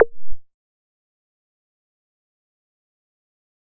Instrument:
synthesizer bass